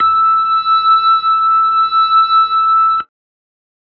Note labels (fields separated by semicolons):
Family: keyboard; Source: electronic; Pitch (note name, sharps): E6; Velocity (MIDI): 50